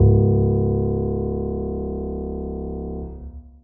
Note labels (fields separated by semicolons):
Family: keyboard; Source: acoustic; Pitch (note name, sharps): C#1; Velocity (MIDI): 50; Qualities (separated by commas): dark, long release, reverb